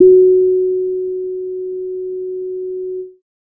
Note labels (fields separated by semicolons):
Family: bass; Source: synthesizer; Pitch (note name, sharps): F#4; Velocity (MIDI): 75; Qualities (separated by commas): dark